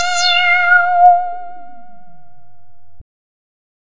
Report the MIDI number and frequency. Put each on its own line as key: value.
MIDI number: 77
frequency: 698.5 Hz